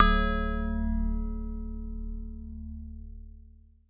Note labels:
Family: mallet percussion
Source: acoustic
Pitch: D1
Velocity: 127

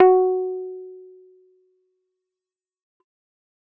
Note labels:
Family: keyboard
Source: electronic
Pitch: F#4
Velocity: 25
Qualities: fast decay

